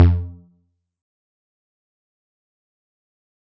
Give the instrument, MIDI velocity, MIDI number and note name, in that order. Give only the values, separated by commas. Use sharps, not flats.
synthesizer bass, 127, 41, F2